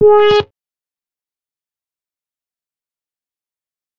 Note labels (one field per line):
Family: bass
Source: synthesizer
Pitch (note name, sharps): G#4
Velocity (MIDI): 25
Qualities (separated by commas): fast decay, percussive